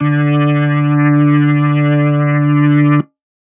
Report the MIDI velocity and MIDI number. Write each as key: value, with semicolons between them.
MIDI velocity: 25; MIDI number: 50